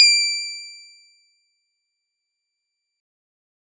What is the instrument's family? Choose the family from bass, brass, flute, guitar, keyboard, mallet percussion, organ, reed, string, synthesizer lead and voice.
guitar